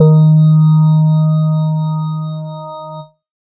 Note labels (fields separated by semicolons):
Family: organ; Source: electronic; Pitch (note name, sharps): D#3; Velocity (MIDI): 127; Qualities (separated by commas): dark